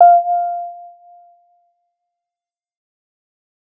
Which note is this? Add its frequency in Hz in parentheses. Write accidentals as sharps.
F5 (698.5 Hz)